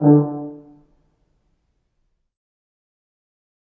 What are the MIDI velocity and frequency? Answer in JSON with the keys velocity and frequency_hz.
{"velocity": 50, "frequency_hz": 146.8}